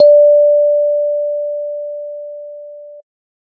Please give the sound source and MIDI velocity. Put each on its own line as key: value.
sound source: electronic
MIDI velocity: 50